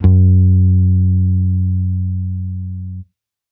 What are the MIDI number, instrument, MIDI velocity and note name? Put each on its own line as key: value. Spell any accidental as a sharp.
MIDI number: 42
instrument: electronic bass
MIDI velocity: 50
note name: F#2